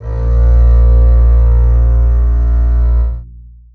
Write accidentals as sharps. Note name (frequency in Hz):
A#1 (58.27 Hz)